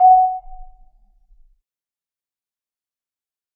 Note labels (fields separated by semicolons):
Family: mallet percussion; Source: acoustic; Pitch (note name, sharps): F#5; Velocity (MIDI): 50; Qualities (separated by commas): dark, fast decay, percussive, reverb